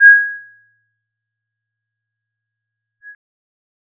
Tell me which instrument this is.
synthesizer bass